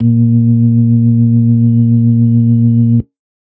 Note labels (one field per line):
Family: organ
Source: electronic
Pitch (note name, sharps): A#2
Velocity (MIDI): 25